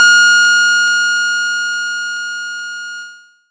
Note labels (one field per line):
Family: bass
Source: synthesizer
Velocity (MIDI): 25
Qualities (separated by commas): bright, distorted